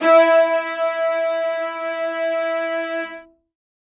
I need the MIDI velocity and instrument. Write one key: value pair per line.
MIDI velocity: 127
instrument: acoustic string instrument